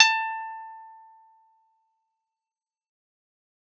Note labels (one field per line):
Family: guitar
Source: acoustic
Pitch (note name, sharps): A5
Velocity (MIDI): 50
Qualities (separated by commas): fast decay